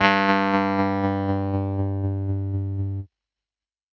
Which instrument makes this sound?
electronic keyboard